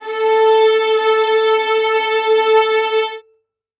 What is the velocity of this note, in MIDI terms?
100